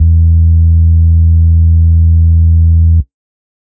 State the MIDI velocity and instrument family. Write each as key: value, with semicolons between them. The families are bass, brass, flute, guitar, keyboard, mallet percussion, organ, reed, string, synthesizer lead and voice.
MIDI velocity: 127; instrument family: organ